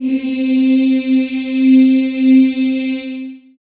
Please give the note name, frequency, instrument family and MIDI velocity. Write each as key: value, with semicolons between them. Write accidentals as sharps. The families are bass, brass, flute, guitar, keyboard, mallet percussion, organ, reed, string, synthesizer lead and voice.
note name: C4; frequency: 261.6 Hz; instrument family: voice; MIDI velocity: 127